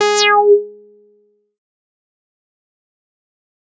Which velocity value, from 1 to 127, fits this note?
127